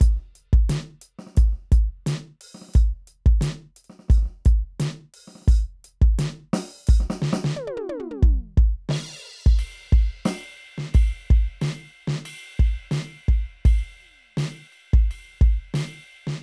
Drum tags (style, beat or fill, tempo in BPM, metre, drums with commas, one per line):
rock
beat
88 BPM
4/4
crash, ride, ride bell, closed hi-hat, open hi-hat, hi-hat pedal, snare, high tom, mid tom, floor tom, kick